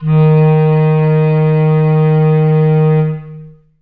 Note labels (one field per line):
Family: reed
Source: acoustic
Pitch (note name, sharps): D#3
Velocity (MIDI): 50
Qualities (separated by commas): long release, reverb